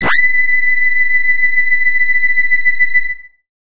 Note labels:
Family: bass; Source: synthesizer; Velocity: 100; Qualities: bright, distorted

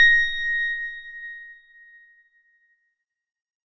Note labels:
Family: organ; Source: electronic; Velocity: 100; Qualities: bright

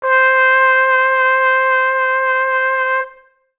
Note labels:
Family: brass; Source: acoustic; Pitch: C5; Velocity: 50

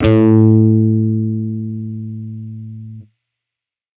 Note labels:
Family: bass; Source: electronic; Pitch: A2; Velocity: 100; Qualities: distorted

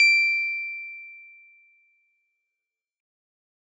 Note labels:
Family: keyboard; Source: acoustic; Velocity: 127; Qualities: fast decay

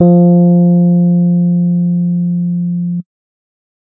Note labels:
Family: keyboard; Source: electronic; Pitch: F3; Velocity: 100; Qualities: dark

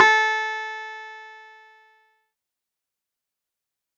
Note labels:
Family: keyboard; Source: electronic; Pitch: A4; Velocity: 127; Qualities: distorted, fast decay

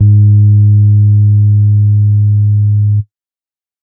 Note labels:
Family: keyboard; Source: electronic; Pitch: G#2; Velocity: 25; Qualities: dark

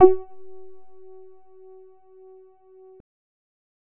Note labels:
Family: bass; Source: synthesizer; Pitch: F#4; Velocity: 25; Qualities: dark, distorted

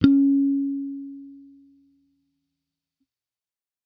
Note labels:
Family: bass; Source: electronic; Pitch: C#4; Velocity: 127; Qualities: fast decay

